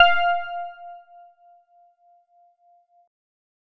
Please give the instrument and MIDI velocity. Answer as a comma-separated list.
electronic keyboard, 127